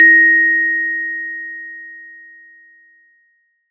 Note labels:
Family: mallet percussion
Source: acoustic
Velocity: 25

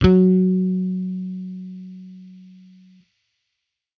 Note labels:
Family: bass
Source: electronic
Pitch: F#3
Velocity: 25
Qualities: distorted

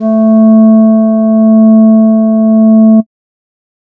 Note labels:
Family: flute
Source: synthesizer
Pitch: A3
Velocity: 127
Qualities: dark

